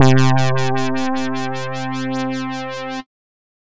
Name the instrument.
synthesizer bass